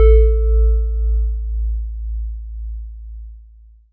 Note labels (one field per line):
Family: mallet percussion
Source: acoustic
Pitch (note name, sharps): A1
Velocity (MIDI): 25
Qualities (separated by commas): long release